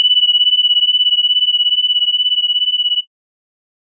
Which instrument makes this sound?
electronic organ